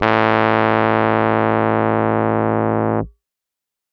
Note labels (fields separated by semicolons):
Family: keyboard; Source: electronic; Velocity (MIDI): 127; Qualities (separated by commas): distorted